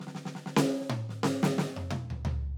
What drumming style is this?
New Orleans funk